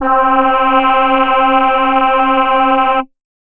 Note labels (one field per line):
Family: voice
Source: synthesizer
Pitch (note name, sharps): C4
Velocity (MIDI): 25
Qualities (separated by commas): multiphonic